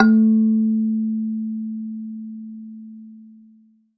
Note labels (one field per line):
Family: mallet percussion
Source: acoustic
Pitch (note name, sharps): A3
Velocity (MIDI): 50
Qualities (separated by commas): reverb